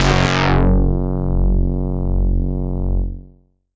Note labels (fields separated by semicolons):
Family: bass; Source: synthesizer; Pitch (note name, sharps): F#1; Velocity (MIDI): 127; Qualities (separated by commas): bright, distorted, tempo-synced